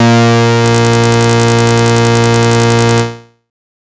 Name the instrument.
synthesizer bass